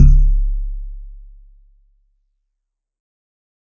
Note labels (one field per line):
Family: guitar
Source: synthesizer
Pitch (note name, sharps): C#1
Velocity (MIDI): 50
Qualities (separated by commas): dark